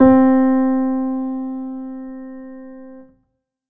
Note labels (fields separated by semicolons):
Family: keyboard; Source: acoustic; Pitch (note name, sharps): C4; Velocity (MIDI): 50; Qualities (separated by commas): reverb